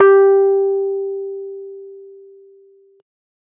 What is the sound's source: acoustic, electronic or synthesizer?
electronic